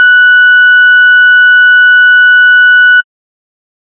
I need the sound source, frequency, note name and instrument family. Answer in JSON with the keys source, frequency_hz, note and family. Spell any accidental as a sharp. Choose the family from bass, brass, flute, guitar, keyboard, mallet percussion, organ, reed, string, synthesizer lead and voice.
{"source": "synthesizer", "frequency_hz": 1480, "note": "F#6", "family": "bass"}